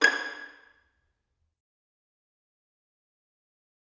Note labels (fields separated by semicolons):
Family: string; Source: acoustic; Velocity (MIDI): 75; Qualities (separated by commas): fast decay, percussive, reverb